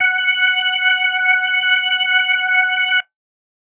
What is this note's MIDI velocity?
75